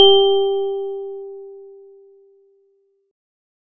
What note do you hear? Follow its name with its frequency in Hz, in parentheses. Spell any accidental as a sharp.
G4 (392 Hz)